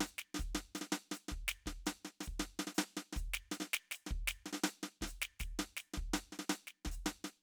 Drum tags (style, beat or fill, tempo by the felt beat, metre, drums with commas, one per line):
Venezuelan merengue
beat
324 eighth notes per minute
5/8
hi-hat pedal, snare, kick